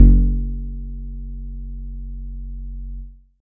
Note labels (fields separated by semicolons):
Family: guitar; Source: synthesizer; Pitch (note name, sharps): F#1; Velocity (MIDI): 75; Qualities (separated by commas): dark